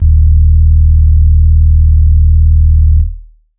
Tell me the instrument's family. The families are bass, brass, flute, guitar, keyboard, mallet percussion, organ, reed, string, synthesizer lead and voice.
organ